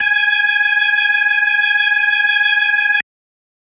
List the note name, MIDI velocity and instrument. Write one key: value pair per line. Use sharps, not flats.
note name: G#5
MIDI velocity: 50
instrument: electronic organ